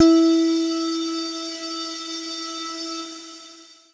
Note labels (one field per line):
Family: guitar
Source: electronic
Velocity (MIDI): 75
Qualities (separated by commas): long release